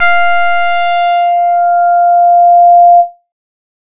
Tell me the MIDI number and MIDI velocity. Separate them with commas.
77, 100